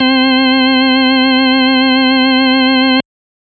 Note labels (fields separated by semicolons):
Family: organ; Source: electronic; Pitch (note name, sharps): C4; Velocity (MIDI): 100; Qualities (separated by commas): distorted